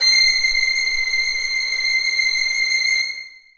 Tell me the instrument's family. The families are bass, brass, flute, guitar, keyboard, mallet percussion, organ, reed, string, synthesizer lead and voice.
string